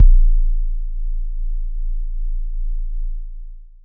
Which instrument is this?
synthesizer bass